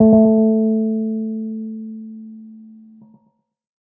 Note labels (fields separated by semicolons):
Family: keyboard; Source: electronic; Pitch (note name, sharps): A3; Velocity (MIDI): 25; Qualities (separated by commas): dark, tempo-synced